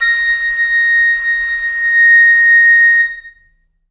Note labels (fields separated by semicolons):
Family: flute; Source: acoustic; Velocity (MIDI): 127; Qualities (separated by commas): reverb